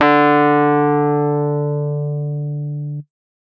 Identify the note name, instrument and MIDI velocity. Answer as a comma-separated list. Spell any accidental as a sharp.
D3, electronic keyboard, 100